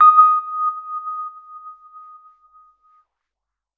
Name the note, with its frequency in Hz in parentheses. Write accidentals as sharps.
D#6 (1245 Hz)